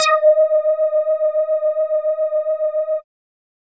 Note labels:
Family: bass; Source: synthesizer; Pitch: D#5; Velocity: 127

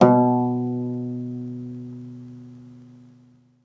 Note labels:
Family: guitar; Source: acoustic; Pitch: B2; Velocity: 25; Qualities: reverb

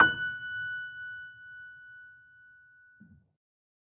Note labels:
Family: keyboard; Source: acoustic; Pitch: F#6; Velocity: 50

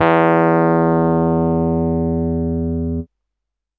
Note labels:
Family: keyboard; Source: electronic; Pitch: E2; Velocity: 127; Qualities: distorted

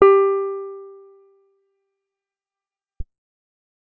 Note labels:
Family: guitar; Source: acoustic; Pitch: G4; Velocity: 25; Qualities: fast decay

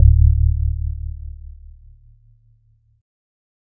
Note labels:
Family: keyboard; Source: electronic; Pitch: D1; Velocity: 100; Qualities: dark

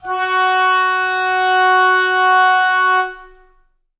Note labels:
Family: reed; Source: acoustic; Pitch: F#4; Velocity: 100; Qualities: reverb

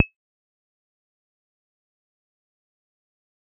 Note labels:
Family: bass; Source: synthesizer; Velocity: 75; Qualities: fast decay, percussive

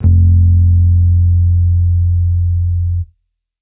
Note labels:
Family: bass; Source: electronic; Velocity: 25

